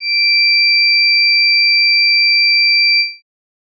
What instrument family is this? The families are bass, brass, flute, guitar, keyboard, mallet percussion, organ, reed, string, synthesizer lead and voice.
organ